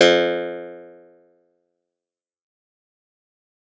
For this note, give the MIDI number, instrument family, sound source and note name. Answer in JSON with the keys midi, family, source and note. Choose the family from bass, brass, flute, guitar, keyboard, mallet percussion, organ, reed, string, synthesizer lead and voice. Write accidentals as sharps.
{"midi": 41, "family": "guitar", "source": "acoustic", "note": "F2"}